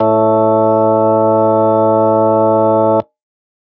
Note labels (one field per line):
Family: organ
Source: electronic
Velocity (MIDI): 127